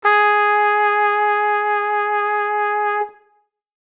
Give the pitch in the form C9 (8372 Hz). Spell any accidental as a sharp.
G#4 (415.3 Hz)